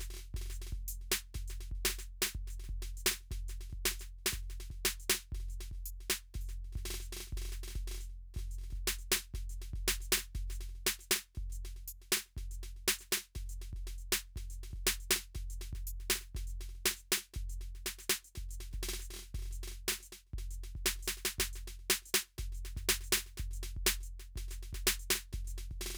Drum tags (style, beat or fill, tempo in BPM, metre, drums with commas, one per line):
songo
beat
120 BPM
4/4
crash, closed hi-hat, open hi-hat, hi-hat pedal, snare, kick